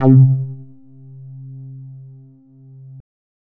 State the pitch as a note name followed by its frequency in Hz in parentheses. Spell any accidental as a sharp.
C3 (130.8 Hz)